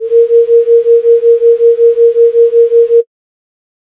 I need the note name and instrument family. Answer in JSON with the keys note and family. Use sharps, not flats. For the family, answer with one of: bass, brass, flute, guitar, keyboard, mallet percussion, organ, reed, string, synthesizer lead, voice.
{"note": "A#4", "family": "flute"}